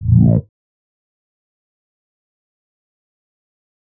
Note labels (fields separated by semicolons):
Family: bass; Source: synthesizer; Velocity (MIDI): 75; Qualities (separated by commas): distorted, fast decay, percussive